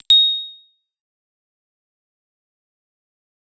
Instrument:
synthesizer bass